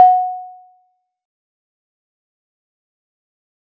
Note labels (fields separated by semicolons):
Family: mallet percussion; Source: acoustic; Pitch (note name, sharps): F#5; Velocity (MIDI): 50; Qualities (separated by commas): fast decay, percussive